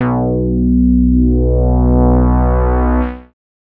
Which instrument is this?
synthesizer bass